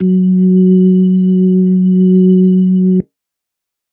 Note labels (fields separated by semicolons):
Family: organ; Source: electronic; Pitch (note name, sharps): F#3; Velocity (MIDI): 50; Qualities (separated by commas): dark